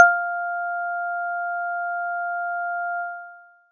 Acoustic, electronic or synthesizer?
acoustic